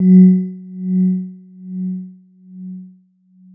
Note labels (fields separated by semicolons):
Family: mallet percussion; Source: electronic; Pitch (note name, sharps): F#3; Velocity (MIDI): 75; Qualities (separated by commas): long release